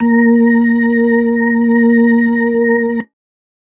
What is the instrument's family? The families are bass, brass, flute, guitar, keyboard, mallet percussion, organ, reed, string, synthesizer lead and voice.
organ